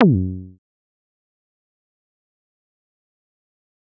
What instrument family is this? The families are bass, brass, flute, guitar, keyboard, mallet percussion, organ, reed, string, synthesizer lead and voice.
bass